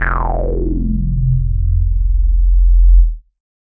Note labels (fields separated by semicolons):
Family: bass; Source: synthesizer; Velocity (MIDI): 50; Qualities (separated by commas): bright, distorted, non-linear envelope